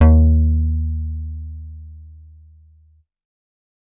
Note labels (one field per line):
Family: bass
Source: synthesizer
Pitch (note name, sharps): D#2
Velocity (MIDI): 25